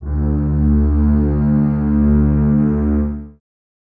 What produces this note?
acoustic string instrument